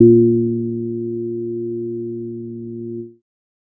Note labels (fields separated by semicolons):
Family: bass; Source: synthesizer; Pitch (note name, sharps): A#2; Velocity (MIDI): 25; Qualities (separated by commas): dark